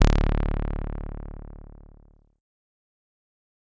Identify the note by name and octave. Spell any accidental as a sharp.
D1